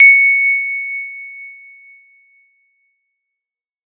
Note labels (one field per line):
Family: mallet percussion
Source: acoustic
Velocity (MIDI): 100